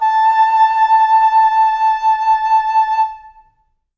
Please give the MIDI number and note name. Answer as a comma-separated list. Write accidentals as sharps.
81, A5